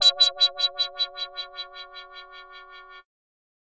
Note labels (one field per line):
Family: bass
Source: synthesizer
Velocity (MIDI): 100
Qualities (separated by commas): bright, distorted